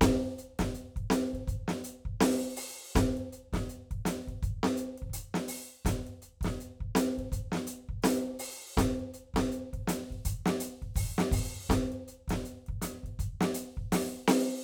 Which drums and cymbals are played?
closed hi-hat, open hi-hat, hi-hat pedal, snare and kick